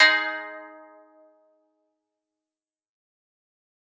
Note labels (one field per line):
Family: guitar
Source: acoustic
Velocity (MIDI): 127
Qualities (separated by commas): fast decay, percussive